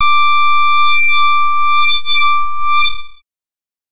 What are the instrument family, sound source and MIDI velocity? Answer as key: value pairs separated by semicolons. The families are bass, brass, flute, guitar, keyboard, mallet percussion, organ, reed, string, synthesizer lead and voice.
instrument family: bass; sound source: synthesizer; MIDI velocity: 100